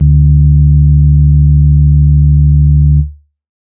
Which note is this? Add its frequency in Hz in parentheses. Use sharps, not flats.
D2 (73.42 Hz)